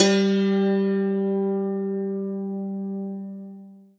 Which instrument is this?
acoustic guitar